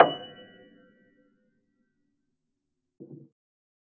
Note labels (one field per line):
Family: keyboard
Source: acoustic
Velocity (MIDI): 50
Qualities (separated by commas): fast decay, percussive, reverb